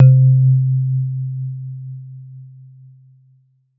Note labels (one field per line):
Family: mallet percussion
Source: acoustic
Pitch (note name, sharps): C3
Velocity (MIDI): 75